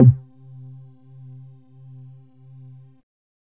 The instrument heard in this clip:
synthesizer bass